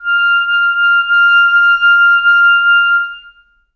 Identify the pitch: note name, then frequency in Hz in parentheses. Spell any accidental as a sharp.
F6 (1397 Hz)